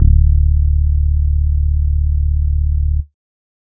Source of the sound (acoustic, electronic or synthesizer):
synthesizer